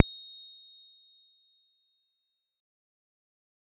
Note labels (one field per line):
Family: guitar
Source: electronic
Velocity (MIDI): 75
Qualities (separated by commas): bright, fast decay, reverb